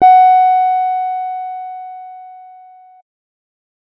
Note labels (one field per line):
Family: keyboard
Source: electronic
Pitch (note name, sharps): F#5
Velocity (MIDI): 50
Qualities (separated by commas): dark